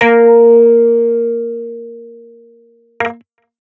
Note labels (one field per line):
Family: guitar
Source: electronic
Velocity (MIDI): 100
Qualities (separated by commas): distorted